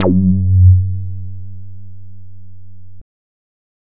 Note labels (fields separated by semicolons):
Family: bass; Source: synthesizer; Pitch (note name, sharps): F#2; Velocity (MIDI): 25; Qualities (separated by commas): distorted